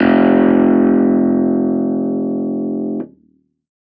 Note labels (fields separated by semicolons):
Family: keyboard; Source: electronic; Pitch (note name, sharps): F1; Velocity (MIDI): 75; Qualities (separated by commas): distorted